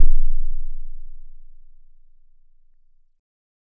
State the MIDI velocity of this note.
25